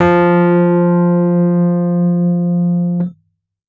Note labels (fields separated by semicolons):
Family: keyboard; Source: electronic; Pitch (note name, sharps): F3; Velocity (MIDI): 127; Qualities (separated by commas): dark